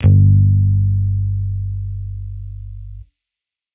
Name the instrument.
electronic bass